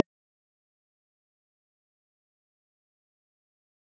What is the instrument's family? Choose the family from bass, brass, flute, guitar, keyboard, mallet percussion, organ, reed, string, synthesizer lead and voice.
mallet percussion